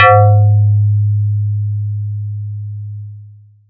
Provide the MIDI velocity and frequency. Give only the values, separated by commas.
127, 103.8 Hz